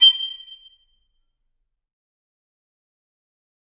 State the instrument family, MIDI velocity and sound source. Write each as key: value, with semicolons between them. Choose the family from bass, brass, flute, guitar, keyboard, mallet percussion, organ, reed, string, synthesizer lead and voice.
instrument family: flute; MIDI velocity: 50; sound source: acoustic